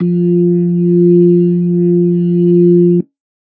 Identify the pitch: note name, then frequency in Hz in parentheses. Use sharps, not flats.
F3 (174.6 Hz)